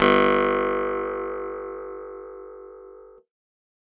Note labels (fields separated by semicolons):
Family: guitar; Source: acoustic; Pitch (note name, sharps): G1; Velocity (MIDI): 25